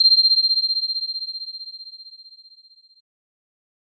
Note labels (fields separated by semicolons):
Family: bass; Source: synthesizer; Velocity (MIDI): 50; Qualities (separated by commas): bright